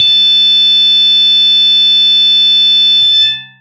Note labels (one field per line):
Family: guitar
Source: electronic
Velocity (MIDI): 25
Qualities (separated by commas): bright, distorted, long release